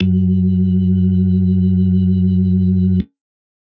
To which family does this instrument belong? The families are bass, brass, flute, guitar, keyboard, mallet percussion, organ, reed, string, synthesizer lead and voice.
organ